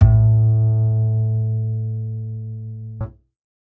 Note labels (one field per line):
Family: bass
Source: acoustic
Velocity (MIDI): 100